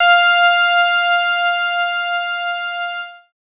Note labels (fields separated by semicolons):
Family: bass; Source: synthesizer; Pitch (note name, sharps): F5; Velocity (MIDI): 50; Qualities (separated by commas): bright, distorted